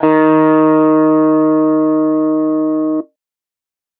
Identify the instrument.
electronic guitar